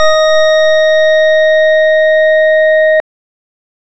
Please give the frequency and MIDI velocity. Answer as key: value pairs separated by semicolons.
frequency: 622.3 Hz; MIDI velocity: 100